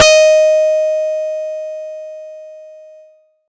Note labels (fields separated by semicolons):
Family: guitar; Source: acoustic; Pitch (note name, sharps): D#5; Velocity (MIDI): 127; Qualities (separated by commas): bright